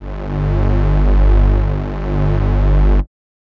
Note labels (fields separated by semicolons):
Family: reed; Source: acoustic; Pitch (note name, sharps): G1; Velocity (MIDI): 75